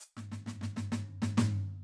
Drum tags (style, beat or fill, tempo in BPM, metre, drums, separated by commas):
Purdie shuffle, fill, 130 BPM, 4/4, hi-hat pedal, snare, floor tom